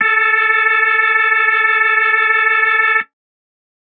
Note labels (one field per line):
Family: organ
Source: electronic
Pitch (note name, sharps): A4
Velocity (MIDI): 75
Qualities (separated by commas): distorted